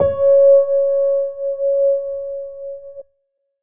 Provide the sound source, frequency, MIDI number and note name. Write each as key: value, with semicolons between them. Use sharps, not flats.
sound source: electronic; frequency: 554.4 Hz; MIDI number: 73; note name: C#5